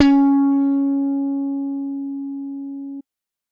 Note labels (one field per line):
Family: bass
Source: electronic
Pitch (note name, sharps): C#4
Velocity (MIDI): 75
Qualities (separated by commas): bright